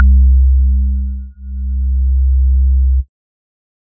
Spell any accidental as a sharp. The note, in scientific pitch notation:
C2